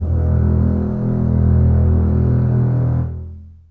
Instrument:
acoustic string instrument